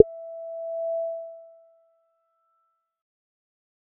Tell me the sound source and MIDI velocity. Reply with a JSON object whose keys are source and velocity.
{"source": "synthesizer", "velocity": 25}